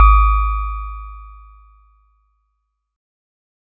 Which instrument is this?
acoustic mallet percussion instrument